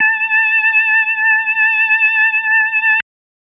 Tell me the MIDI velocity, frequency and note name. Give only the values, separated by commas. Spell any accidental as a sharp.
100, 880 Hz, A5